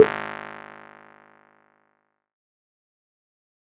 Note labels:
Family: keyboard; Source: electronic; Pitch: G#1; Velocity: 100; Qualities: fast decay, percussive

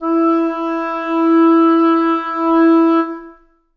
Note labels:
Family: reed; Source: acoustic; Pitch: E4; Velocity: 100; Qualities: reverb

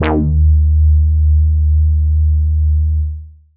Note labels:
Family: bass; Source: synthesizer; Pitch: D#2; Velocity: 50; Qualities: distorted, tempo-synced

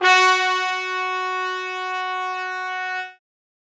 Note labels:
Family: brass; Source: acoustic; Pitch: F#4; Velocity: 127; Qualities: reverb

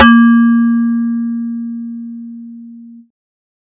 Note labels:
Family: bass; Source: synthesizer; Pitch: A#3; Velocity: 75

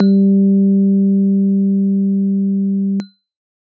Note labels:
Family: keyboard; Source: electronic; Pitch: G3; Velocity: 50

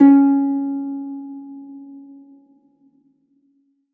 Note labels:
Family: string; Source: acoustic; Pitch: C#4; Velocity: 127; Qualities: reverb

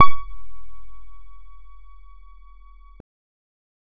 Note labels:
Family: bass; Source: synthesizer; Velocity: 25; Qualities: distorted

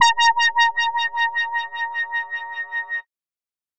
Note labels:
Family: bass; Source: synthesizer; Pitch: A#5; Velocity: 100; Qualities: distorted

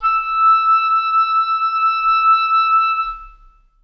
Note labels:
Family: reed; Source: acoustic; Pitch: E6; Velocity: 50; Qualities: long release, reverb

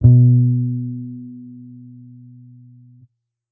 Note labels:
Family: bass; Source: electronic; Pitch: B2; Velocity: 127; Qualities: dark

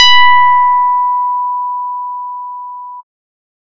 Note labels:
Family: bass; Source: synthesizer; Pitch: B5; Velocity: 75

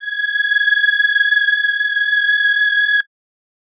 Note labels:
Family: reed; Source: acoustic; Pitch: G#6; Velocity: 50

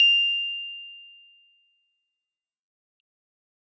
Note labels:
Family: keyboard; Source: acoustic; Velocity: 75; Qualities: bright, fast decay

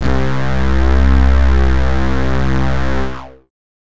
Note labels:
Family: bass; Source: synthesizer; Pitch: C2; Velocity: 100; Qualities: bright, distorted

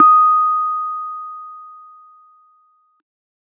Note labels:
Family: keyboard; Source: electronic; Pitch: D#6; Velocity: 50

